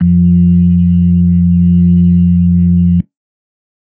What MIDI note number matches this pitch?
41